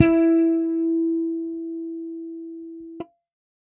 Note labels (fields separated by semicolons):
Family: bass; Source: electronic; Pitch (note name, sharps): E4; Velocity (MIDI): 127